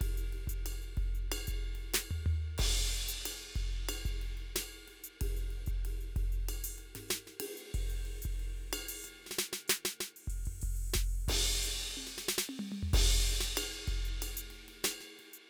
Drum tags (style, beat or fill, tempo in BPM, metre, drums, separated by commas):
rock, beat, 93 BPM, 4/4, crash, ride, ride bell, closed hi-hat, open hi-hat, hi-hat pedal, snare, high tom, mid tom, floor tom, kick